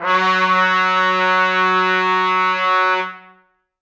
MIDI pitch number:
54